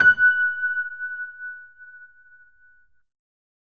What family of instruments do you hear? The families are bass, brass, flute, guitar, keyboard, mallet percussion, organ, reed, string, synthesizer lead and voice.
keyboard